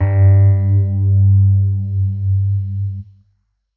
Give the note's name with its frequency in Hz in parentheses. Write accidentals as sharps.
G2 (98 Hz)